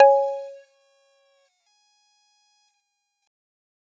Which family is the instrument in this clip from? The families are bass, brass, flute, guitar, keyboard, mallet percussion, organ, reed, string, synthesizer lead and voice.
mallet percussion